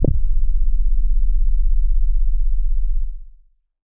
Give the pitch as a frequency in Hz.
16.35 Hz